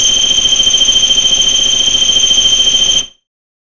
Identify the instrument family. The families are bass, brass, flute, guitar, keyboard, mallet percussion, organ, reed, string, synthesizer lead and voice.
bass